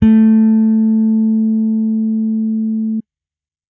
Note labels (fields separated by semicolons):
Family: bass; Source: electronic; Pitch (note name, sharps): A3; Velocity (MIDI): 75